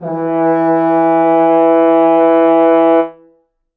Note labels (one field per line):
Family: brass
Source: acoustic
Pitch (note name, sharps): E3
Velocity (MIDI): 100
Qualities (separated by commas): reverb